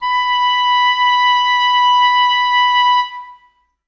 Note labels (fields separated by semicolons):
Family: reed; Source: acoustic; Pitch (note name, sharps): B5; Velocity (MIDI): 75; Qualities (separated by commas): reverb